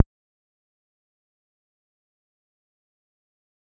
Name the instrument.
synthesizer bass